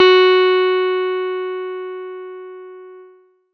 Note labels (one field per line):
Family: keyboard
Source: electronic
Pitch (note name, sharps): F#4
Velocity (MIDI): 100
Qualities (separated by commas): distorted